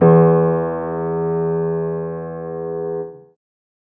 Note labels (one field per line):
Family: keyboard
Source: acoustic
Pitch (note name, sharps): E2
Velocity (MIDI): 75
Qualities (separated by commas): reverb